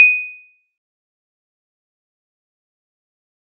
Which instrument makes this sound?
acoustic mallet percussion instrument